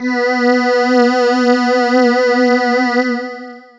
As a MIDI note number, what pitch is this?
59